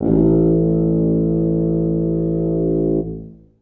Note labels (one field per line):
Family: brass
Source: acoustic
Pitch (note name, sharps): A1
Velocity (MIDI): 75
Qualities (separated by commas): dark, reverb